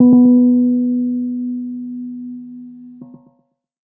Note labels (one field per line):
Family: keyboard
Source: electronic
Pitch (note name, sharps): B3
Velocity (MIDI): 25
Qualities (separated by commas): dark, tempo-synced